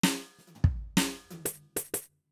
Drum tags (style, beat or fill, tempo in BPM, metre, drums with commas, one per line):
funk rock
fill
92 BPM
4/4
snare, high tom, floor tom, kick